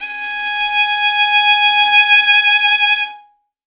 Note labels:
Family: string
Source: acoustic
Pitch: G#5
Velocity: 25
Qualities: bright

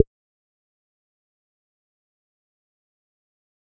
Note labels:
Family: bass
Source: synthesizer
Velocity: 25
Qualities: fast decay, percussive

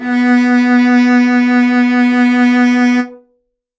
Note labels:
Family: string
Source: acoustic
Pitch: B3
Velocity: 75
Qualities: reverb

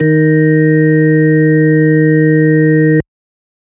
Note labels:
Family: organ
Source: electronic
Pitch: D#3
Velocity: 127

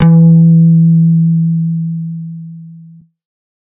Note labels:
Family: bass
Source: synthesizer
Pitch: E3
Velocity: 100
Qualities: distorted

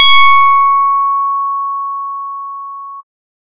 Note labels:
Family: bass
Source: synthesizer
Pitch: C#6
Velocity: 75

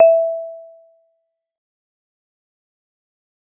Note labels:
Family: mallet percussion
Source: acoustic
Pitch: E5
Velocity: 75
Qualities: fast decay, percussive

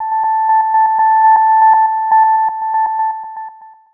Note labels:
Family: synthesizer lead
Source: synthesizer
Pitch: A5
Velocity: 127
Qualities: long release, tempo-synced

